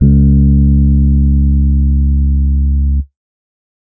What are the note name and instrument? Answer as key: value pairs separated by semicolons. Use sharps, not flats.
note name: C#2; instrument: electronic keyboard